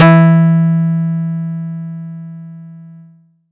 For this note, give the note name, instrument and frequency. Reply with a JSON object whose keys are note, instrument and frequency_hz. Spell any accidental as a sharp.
{"note": "E3", "instrument": "acoustic guitar", "frequency_hz": 164.8}